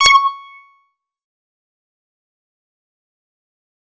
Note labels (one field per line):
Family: bass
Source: synthesizer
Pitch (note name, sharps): C#6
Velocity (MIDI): 127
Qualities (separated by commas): distorted, fast decay, percussive